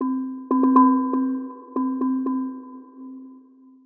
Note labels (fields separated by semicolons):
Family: mallet percussion; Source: synthesizer; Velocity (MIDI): 50; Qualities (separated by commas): long release, multiphonic, percussive, tempo-synced